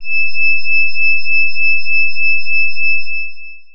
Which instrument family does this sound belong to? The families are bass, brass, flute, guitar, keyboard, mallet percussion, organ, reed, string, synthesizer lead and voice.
organ